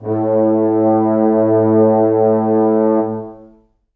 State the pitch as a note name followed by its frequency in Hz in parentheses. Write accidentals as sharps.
A2 (110 Hz)